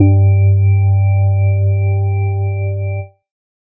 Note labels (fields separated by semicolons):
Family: organ; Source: electronic; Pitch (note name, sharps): G2; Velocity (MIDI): 127